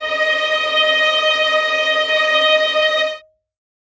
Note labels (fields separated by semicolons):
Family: string; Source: acoustic; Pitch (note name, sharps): D#5; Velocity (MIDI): 50; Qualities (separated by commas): bright, non-linear envelope, reverb